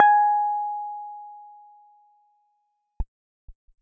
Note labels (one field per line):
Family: keyboard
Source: electronic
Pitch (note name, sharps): G#5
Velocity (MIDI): 50